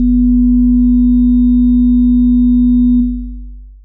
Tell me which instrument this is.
synthesizer lead